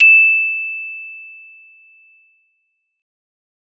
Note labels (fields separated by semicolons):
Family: mallet percussion; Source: acoustic; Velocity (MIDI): 50; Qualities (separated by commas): bright